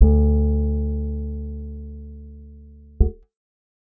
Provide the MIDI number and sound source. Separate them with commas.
38, acoustic